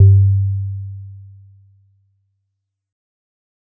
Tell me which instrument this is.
acoustic mallet percussion instrument